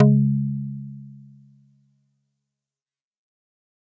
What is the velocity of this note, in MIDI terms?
100